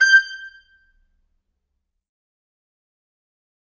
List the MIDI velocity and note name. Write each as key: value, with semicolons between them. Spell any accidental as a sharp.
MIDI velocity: 127; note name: G6